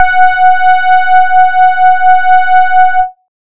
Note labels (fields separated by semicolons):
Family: bass; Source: synthesizer; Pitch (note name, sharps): F#5; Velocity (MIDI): 50; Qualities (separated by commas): distorted